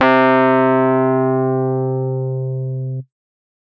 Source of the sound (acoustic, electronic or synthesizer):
electronic